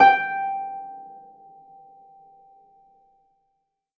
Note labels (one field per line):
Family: string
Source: acoustic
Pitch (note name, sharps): G5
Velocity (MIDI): 75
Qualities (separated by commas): reverb